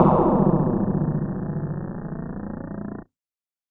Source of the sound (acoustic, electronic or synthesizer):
electronic